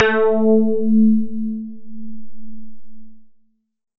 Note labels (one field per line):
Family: synthesizer lead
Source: synthesizer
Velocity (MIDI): 75